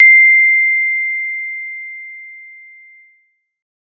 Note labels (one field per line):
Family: mallet percussion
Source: acoustic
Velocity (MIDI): 75